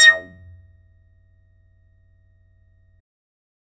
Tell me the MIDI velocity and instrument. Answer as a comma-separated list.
75, synthesizer bass